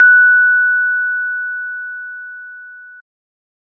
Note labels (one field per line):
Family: organ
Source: electronic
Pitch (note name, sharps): F#6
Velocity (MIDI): 25